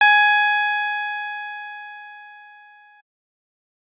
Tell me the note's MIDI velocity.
127